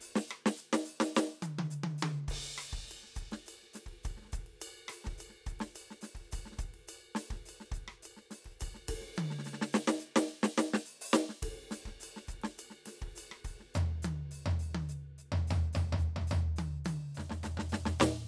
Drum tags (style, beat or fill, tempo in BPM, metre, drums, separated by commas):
Afro-Cuban, beat, 105 BPM, 4/4, ride, ride bell, closed hi-hat, open hi-hat, hi-hat pedal, snare, cross-stick, high tom, floor tom, kick